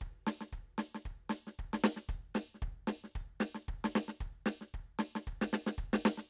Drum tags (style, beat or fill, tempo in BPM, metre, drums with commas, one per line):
country
beat
114 BPM
4/4
closed hi-hat, snare, kick